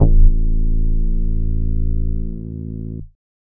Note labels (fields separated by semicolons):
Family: flute; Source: synthesizer; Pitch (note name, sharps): A0; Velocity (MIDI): 100